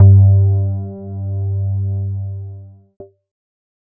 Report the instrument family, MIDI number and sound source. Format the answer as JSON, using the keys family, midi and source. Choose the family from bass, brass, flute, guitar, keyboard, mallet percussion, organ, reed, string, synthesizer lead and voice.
{"family": "keyboard", "midi": 43, "source": "electronic"}